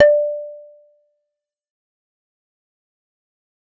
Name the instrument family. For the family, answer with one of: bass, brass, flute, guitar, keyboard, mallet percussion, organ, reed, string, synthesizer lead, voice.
bass